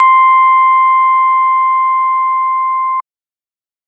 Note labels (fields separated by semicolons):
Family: organ; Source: electronic; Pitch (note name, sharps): C6; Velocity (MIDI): 75